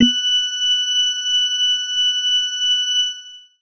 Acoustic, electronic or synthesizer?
electronic